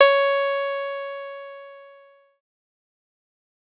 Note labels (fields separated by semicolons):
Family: bass; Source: synthesizer; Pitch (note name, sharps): C#5; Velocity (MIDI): 25; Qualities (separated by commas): distorted, fast decay